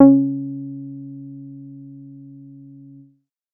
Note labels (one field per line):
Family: bass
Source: synthesizer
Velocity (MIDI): 50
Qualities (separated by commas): dark